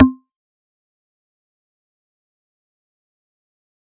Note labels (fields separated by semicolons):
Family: mallet percussion; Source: acoustic; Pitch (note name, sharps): C4; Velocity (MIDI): 75; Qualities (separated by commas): fast decay, percussive